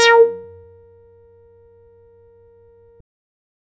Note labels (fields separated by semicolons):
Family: bass; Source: synthesizer; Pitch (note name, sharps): A#4; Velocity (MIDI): 75; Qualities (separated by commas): distorted, percussive